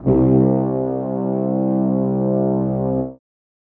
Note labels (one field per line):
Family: brass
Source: acoustic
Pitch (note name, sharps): C2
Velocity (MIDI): 75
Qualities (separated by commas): reverb